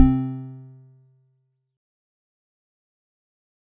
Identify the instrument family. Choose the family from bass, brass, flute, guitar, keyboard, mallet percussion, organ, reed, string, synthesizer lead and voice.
mallet percussion